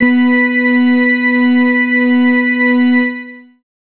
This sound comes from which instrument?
electronic organ